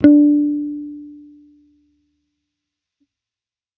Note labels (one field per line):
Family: bass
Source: electronic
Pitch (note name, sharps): D4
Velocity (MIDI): 25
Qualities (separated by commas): fast decay